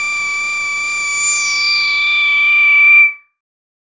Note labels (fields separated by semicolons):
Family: bass; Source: synthesizer; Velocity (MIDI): 50; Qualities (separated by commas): non-linear envelope